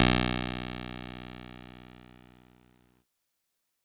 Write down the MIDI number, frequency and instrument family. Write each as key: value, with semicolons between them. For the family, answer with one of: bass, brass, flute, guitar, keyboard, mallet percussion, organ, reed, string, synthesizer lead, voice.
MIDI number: 35; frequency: 61.74 Hz; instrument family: keyboard